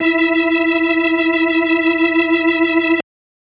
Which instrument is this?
electronic organ